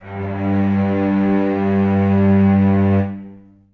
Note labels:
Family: string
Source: acoustic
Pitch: G2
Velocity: 25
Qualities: long release, reverb

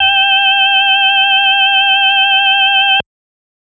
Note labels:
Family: organ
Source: electronic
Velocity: 127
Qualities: multiphonic

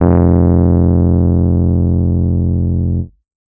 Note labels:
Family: keyboard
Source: electronic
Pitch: F1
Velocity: 127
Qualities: distorted

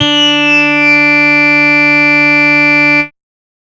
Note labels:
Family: bass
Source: synthesizer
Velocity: 50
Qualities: bright, distorted, multiphonic

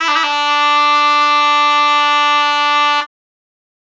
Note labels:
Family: reed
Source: acoustic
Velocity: 127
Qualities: reverb

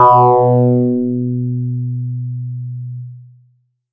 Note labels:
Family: bass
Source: synthesizer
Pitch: B2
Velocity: 100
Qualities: distorted

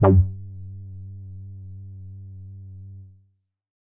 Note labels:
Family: bass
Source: synthesizer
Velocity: 25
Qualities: distorted, tempo-synced

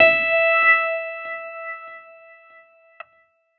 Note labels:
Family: keyboard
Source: electronic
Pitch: E5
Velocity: 100

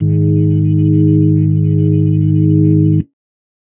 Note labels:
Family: organ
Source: electronic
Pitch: G#1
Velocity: 75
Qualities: dark

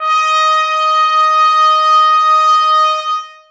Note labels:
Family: brass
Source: acoustic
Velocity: 127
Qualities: bright, reverb

